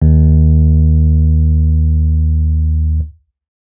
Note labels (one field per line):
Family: keyboard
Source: electronic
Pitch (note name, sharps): D#2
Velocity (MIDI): 75